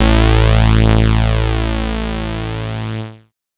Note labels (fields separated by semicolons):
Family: bass; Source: synthesizer; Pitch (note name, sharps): A1; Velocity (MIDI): 100; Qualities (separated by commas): bright, distorted